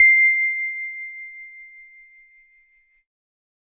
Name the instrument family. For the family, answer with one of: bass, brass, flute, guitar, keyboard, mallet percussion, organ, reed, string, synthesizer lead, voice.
keyboard